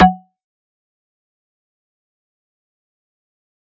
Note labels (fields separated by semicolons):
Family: mallet percussion; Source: acoustic; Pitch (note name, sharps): F#3; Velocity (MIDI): 100; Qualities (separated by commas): fast decay, percussive